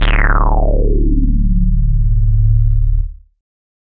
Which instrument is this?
synthesizer bass